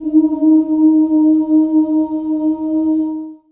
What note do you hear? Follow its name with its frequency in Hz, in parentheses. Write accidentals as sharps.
D#4 (311.1 Hz)